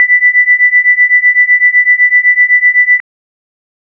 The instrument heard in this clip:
electronic organ